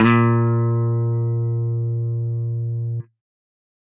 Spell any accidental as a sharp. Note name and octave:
A#2